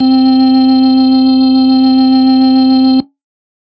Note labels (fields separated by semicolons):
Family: organ; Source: electronic; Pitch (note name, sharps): C4; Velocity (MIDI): 100; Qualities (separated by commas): distorted